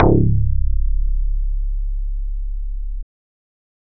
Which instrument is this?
synthesizer bass